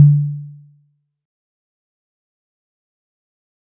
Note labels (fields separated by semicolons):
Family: mallet percussion; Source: acoustic; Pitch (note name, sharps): D3; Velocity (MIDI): 25; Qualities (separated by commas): fast decay, percussive